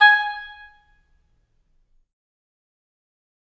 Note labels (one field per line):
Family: reed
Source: acoustic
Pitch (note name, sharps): G#5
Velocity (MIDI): 100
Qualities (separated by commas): fast decay, percussive, reverb